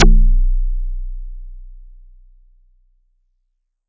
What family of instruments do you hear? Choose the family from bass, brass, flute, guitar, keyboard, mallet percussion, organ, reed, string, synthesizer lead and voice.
mallet percussion